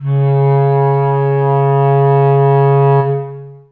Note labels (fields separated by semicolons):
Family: reed; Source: acoustic; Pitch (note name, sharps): C#3; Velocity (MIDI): 75; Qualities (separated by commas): long release, reverb